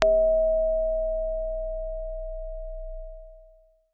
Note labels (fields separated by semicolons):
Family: keyboard; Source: acoustic; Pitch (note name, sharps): B0; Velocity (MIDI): 100